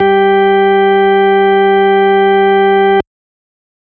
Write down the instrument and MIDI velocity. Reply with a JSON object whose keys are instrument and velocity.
{"instrument": "electronic organ", "velocity": 25}